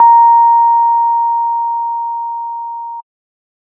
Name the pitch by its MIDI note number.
82